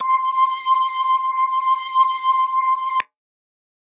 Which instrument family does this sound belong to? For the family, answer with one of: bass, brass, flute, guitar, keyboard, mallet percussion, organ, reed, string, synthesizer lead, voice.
organ